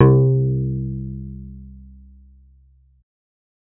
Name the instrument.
synthesizer bass